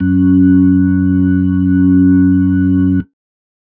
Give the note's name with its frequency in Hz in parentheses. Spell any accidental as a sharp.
F#2 (92.5 Hz)